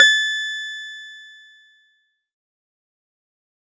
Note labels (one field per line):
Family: keyboard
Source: electronic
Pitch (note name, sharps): A6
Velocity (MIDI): 50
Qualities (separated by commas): distorted, fast decay